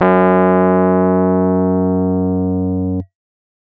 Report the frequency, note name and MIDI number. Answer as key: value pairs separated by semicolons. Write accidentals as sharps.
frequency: 92.5 Hz; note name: F#2; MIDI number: 42